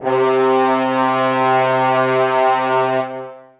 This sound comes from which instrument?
acoustic brass instrument